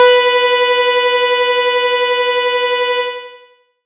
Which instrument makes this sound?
synthesizer bass